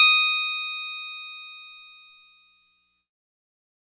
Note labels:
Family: keyboard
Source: electronic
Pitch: D#6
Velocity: 25

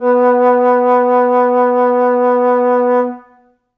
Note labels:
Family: flute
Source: acoustic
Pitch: B3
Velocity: 75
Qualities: reverb

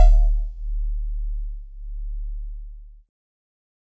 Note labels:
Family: keyboard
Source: electronic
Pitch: D1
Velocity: 100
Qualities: multiphonic

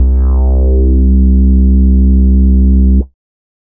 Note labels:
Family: bass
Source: synthesizer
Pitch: C2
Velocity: 75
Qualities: dark, distorted

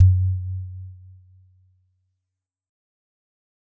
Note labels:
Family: mallet percussion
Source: acoustic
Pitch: F#2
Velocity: 50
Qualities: dark, fast decay

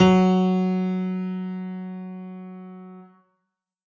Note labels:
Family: keyboard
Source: acoustic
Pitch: F#3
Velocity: 127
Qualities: bright

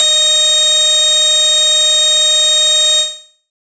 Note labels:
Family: bass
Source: synthesizer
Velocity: 127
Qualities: bright, distorted

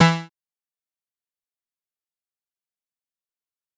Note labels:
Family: bass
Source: synthesizer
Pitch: E3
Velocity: 100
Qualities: bright, distorted, fast decay, percussive

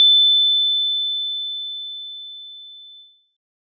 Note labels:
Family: mallet percussion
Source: acoustic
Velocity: 127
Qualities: bright

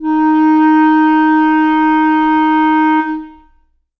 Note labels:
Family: reed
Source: acoustic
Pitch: D#4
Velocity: 25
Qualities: long release, reverb

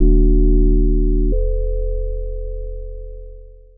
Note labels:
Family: mallet percussion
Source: synthesizer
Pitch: D#1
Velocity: 75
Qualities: long release, multiphonic

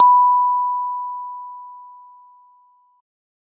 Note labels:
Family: keyboard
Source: electronic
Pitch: B5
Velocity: 50

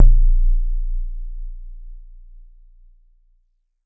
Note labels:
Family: mallet percussion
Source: acoustic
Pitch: A#0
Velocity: 50

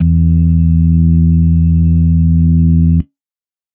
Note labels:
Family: organ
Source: electronic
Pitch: E2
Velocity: 25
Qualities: dark

